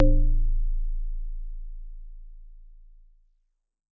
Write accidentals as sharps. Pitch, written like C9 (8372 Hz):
A0 (27.5 Hz)